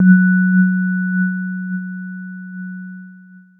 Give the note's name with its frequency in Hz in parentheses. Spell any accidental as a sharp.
F#3 (185 Hz)